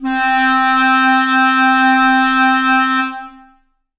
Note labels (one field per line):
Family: reed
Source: acoustic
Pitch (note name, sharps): C4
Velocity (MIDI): 127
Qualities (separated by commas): long release, reverb